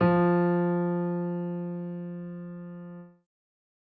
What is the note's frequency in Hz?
174.6 Hz